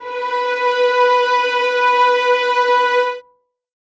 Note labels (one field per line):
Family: string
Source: acoustic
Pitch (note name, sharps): B4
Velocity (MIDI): 50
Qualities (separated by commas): reverb